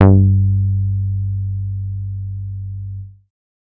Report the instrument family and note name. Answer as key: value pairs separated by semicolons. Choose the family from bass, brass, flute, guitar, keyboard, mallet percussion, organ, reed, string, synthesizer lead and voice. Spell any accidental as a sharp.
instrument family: bass; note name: G2